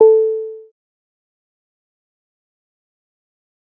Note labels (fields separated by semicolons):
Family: bass; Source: synthesizer; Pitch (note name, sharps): A4; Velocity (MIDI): 75; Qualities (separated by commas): fast decay, percussive